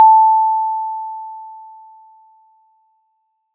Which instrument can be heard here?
acoustic mallet percussion instrument